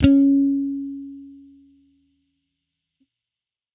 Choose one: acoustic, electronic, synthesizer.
electronic